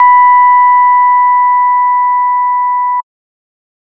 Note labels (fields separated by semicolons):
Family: organ; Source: electronic; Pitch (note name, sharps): B5; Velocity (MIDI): 75